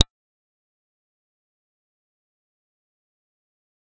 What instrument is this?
synthesizer bass